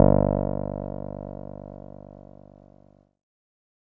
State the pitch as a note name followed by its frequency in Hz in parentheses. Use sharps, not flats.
G1 (49 Hz)